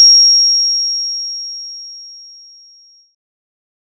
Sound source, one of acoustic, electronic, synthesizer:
synthesizer